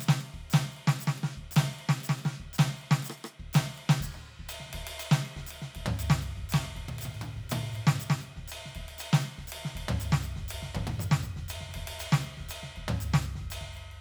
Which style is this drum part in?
songo